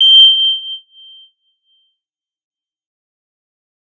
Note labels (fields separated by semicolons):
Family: bass; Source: synthesizer; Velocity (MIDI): 100; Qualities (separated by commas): bright, fast decay